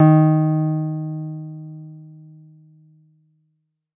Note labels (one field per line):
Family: keyboard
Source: electronic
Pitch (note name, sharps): D#3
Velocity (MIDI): 50